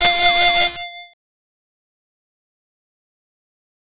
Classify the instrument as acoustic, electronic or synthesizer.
synthesizer